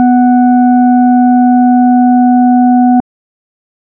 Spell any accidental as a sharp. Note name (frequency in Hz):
B3 (246.9 Hz)